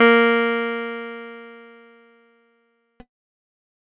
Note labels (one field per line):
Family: keyboard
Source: electronic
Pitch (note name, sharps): A#3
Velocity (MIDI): 127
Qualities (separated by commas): bright